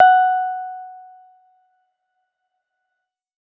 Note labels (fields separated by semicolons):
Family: keyboard; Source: electronic; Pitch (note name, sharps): F#5; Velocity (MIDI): 75